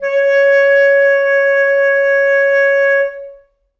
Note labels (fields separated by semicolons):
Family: reed; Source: acoustic; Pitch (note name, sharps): C#5; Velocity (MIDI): 75; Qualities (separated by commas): reverb